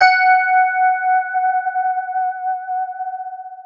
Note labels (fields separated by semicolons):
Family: guitar; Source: electronic; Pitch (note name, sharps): F#5; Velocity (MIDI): 25; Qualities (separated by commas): long release, multiphonic, non-linear envelope